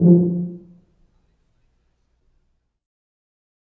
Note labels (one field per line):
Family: brass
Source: acoustic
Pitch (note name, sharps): F3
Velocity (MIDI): 25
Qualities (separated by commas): dark, reverb